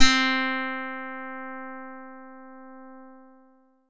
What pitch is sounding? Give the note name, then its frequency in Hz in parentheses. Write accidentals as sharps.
C4 (261.6 Hz)